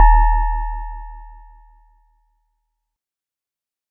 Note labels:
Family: mallet percussion; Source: acoustic; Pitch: D#1; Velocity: 50; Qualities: bright

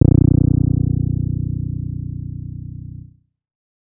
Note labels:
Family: bass; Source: synthesizer; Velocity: 127

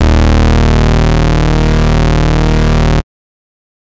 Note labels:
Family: bass; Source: synthesizer; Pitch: D#1; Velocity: 25; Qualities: bright, distorted

